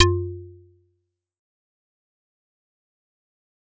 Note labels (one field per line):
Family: mallet percussion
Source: acoustic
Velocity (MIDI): 50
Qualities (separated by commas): fast decay, percussive